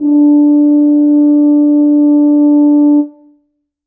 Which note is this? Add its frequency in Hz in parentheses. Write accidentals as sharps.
D4 (293.7 Hz)